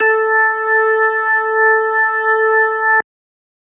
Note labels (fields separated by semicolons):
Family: organ; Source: electronic; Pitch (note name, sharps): A4; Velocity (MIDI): 100